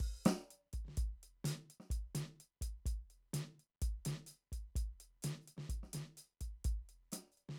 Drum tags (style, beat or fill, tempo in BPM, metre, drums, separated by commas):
Middle Eastern, beat, 126 BPM, 4/4, closed hi-hat, open hi-hat, hi-hat pedal, snare, kick